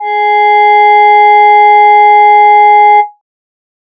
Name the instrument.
synthesizer voice